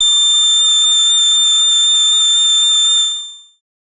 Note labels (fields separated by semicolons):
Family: voice; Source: synthesizer; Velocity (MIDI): 25; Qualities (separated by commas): bright, long release